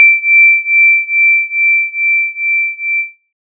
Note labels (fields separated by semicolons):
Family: synthesizer lead; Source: synthesizer; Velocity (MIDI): 75